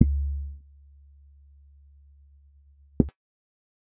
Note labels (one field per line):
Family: bass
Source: synthesizer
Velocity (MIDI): 25